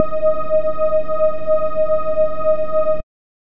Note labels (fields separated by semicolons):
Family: bass; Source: synthesizer; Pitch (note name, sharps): D#5; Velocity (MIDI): 50; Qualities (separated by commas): dark